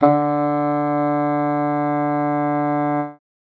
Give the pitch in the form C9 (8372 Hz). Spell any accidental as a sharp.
D3 (146.8 Hz)